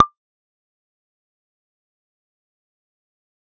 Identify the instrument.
synthesizer bass